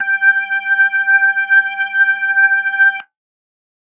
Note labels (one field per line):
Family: organ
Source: electronic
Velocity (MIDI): 127